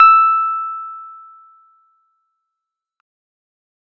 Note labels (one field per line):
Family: keyboard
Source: electronic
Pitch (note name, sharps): E6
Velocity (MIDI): 75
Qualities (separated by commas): fast decay